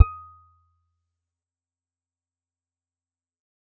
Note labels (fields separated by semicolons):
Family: guitar; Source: acoustic; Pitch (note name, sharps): D#6; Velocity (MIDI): 100; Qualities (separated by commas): fast decay, percussive